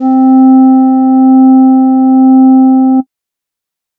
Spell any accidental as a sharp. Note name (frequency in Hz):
C4 (261.6 Hz)